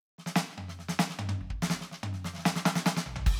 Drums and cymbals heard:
ride, hi-hat pedal, snare, high tom, floor tom and kick